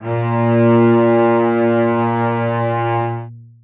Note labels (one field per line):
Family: string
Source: acoustic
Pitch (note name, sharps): A#2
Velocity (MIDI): 100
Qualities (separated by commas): long release, reverb